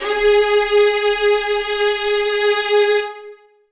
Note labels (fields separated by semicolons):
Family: string; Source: acoustic; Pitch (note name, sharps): G#4; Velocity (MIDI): 127; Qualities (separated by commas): reverb